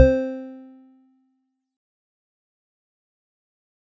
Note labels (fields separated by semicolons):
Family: mallet percussion; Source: acoustic; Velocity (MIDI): 100; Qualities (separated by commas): fast decay, percussive